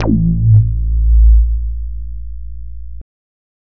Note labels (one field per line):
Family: bass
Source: synthesizer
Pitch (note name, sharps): A1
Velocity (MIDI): 25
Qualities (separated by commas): distorted